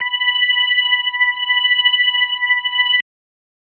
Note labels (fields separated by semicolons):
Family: organ; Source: electronic; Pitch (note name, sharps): B5; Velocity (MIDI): 127; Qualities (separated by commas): distorted